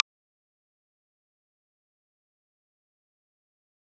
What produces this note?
electronic guitar